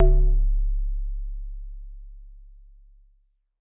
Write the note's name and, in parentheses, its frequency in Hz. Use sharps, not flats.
C#1 (34.65 Hz)